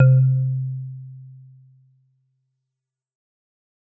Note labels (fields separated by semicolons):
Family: mallet percussion; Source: acoustic; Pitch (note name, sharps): C3; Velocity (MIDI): 50; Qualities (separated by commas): dark, fast decay, reverb